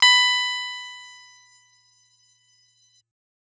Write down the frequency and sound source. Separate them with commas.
987.8 Hz, electronic